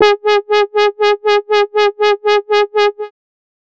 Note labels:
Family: bass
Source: synthesizer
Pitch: G#4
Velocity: 25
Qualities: bright, distorted, tempo-synced

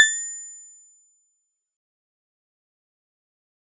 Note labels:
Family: mallet percussion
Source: acoustic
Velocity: 100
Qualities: bright, fast decay, percussive

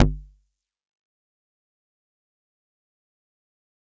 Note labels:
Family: mallet percussion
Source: acoustic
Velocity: 50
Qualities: fast decay, multiphonic, percussive

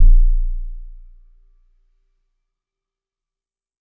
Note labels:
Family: mallet percussion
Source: electronic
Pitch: A#0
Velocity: 100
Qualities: fast decay, non-linear envelope

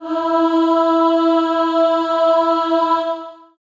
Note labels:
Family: voice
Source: acoustic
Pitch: E4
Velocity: 100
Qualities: reverb

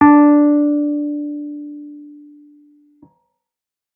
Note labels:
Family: keyboard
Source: electronic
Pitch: D4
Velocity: 100

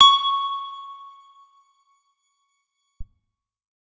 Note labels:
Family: guitar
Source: electronic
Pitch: C#6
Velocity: 100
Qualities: bright, reverb

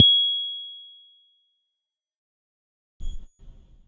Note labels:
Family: keyboard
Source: electronic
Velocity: 50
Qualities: fast decay

